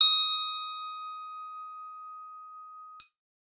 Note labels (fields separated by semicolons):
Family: guitar; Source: electronic; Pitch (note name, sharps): D#6; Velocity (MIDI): 127; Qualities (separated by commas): bright, reverb